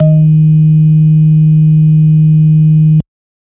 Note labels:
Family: organ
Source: electronic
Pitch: D#3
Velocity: 25

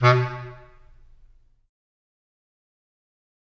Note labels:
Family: reed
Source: acoustic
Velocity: 75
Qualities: fast decay, percussive, reverb

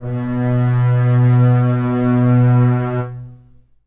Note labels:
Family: string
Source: acoustic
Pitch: B2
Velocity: 25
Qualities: long release, reverb

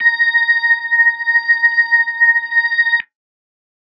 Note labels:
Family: organ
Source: electronic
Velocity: 25

